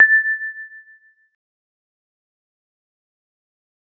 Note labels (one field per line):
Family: keyboard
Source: electronic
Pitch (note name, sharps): A6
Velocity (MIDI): 50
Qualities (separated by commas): fast decay